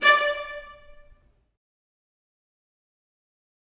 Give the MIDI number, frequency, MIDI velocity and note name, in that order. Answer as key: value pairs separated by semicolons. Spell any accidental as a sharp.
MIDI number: 74; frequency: 587.3 Hz; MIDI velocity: 127; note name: D5